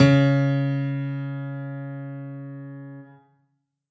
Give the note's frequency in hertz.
138.6 Hz